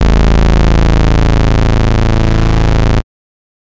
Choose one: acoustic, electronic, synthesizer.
synthesizer